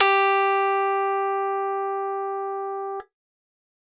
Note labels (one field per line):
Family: keyboard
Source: electronic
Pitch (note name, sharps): G4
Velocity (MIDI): 75